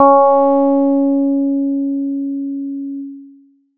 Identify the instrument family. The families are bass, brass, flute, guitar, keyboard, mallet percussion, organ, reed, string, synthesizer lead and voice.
bass